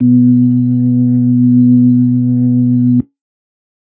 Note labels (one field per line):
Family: organ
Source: electronic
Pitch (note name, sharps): B2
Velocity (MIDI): 100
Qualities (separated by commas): dark